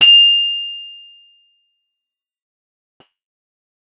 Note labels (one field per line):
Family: guitar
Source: acoustic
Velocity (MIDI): 25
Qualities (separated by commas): bright, distorted, fast decay